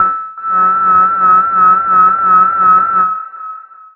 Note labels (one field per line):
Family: bass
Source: synthesizer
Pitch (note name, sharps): E6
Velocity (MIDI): 50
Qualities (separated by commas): long release, reverb